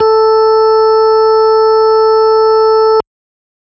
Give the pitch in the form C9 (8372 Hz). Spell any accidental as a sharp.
A4 (440 Hz)